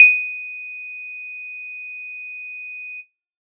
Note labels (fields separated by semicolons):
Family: bass; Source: synthesizer; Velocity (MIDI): 100; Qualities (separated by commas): bright